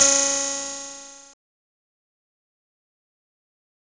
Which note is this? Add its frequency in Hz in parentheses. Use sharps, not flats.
C#4 (277.2 Hz)